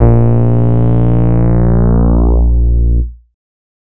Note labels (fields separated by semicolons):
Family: bass; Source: synthesizer; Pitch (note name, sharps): A#1; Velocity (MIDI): 50; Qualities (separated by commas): distorted